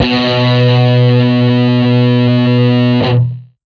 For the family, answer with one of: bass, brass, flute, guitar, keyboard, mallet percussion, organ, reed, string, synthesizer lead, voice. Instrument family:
guitar